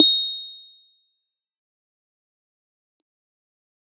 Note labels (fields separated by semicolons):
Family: keyboard; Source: electronic; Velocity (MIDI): 25; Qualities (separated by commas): fast decay, percussive